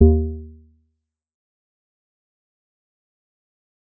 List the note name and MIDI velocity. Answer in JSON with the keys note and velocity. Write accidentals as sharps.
{"note": "D#2", "velocity": 75}